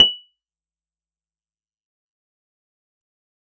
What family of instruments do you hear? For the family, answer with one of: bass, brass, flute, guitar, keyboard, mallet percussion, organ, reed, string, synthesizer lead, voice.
guitar